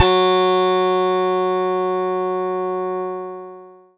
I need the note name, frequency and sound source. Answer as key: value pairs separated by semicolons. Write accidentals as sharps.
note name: F#3; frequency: 185 Hz; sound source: electronic